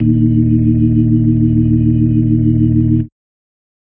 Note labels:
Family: organ; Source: electronic; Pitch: D#1; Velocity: 127; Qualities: dark

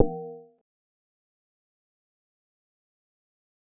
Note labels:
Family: mallet percussion; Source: synthesizer; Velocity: 25; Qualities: fast decay, multiphonic, percussive

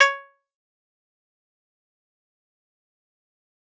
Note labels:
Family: guitar; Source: acoustic; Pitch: C#5; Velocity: 25; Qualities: fast decay, percussive

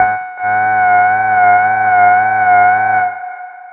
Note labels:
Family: bass; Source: synthesizer; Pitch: F#5; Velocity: 25; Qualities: long release, reverb

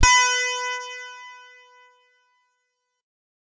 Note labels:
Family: guitar; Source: electronic; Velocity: 127; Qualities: bright

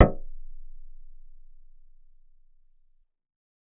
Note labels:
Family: bass; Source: synthesizer; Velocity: 127; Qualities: reverb

